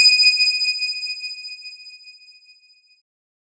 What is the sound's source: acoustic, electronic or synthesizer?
electronic